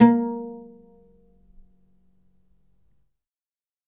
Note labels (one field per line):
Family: guitar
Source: acoustic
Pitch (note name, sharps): A#3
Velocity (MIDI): 100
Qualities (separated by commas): percussive, reverb